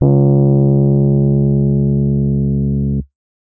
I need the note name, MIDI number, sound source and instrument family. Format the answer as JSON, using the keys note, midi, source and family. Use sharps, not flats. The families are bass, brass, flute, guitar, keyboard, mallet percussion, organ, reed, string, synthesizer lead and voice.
{"note": "C#2", "midi": 37, "source": "electronic", "family": "keyboard"}